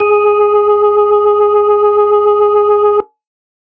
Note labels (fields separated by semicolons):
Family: organ; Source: electronic; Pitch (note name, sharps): G#4; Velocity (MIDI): 50